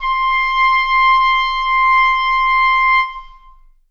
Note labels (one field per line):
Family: reed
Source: acoustic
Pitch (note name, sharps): C6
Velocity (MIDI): 25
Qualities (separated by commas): long release, reverb